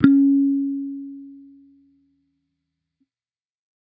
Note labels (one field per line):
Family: bass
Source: electronic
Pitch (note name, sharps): C#4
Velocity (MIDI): 100